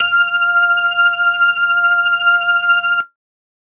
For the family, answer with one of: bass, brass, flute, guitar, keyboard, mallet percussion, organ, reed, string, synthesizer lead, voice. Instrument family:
organ